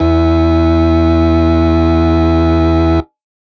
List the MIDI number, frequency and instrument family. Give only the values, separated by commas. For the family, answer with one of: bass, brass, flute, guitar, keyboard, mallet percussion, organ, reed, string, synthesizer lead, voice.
40, 82.41 Hz, organ